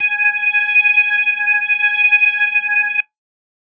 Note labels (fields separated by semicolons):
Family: organ; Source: electronic; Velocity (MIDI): 127